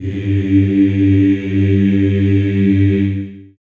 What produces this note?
acoustic voice